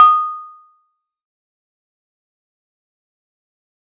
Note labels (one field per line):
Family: mallet percussion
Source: acoustic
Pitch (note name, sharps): D#6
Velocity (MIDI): 127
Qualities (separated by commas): fast decay, percussive